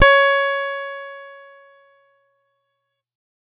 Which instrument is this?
electronic guitar